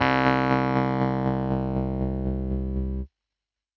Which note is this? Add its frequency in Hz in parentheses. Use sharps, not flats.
C2 (65.41 Hz)